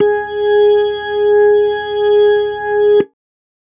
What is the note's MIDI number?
68